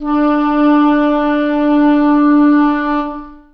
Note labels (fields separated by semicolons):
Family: reed; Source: acoustic; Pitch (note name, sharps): D4; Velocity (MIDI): 50; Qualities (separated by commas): long release, reverb